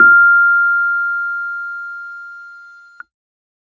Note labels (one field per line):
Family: keyboard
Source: electronic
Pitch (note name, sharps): F6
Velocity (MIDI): 25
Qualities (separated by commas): bright